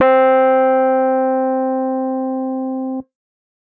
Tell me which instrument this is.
electronic keyboard